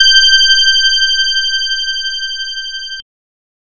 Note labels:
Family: bass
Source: synthesizer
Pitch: G6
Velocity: 50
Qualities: bright, distorted, multiphonic

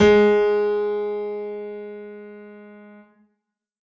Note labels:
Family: keyboard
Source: acoustic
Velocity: 127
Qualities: reverb

